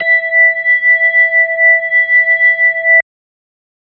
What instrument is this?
electronic organ